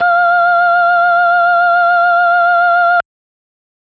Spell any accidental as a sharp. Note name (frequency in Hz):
F5 (698.5 Hz)